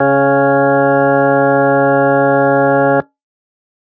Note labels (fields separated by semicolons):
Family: organ; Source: electronic; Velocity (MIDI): 100